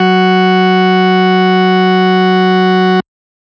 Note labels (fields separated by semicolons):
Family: organ; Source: electronic; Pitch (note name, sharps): F#3; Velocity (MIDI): 127; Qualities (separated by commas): distorted